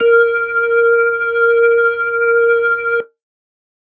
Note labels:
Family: organ; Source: electronic; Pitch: A#4; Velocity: 50; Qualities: distorted

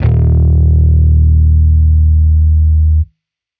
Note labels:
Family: bass; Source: electronic; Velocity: 127; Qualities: distorted

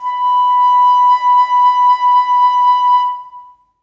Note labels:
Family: flute; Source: acoustic; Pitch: B5; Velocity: 50; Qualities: long release, reverb

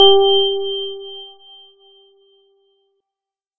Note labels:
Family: organ; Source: electronic; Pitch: G4; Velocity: 50

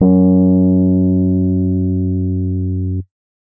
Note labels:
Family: keyboard; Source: electronic; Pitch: F#2; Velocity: 100; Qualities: dark

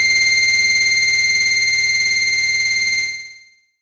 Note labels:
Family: bass; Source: synthesizer; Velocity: 127; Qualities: bright, long release

